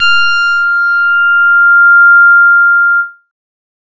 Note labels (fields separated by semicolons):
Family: bass; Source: synthesizer; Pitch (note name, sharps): F6; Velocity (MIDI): 127; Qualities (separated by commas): bright, distorted